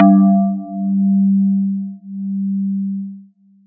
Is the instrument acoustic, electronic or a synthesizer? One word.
synthesizer